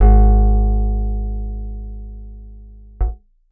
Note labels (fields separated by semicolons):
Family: guitar; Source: acoustic; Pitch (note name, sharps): G#1; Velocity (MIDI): 75